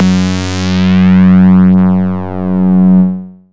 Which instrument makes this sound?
synthesizer bass